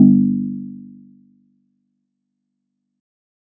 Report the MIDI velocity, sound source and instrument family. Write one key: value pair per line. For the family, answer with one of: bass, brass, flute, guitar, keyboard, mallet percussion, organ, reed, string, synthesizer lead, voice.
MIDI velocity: 25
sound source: synthesizer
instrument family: guitar